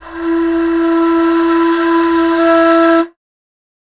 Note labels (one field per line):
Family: flute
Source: acoustic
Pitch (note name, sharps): E4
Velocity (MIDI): 25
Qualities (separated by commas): multiphonic